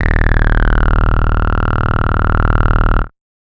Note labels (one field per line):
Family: bass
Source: synthesizer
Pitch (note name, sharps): D#0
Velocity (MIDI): 50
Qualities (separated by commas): bright, distorted, multiphonic